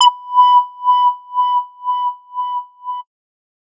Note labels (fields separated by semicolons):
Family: bass; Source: synthesizer; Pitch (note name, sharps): B5; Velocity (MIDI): 75; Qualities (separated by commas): distorted